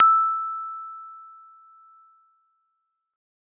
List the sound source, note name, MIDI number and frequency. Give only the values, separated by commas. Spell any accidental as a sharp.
acoustic, E6, 88, 1319 Hz